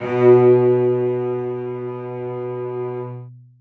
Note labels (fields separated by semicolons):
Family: string; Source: acoustic; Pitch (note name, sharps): B2; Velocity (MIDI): 127; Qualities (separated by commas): long release, reverb